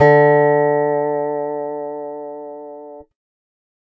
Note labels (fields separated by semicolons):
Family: guitar; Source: acoustic; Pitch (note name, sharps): D3; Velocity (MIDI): 25